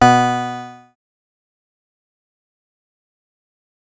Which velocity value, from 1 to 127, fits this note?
50